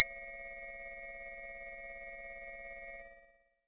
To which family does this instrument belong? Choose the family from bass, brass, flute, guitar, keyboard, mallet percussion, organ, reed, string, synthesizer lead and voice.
bass